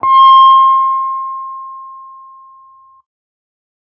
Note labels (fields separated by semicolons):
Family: guitar; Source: electronic; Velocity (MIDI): 100; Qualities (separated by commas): distorted, non-linear envelope